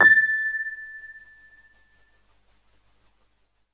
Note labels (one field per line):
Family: keyboard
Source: electronic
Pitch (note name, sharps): A6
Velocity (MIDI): 50